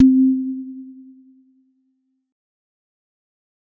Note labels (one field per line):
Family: mallet percussion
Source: acoustic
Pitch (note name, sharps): C4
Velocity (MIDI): 50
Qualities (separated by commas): dark, fast decay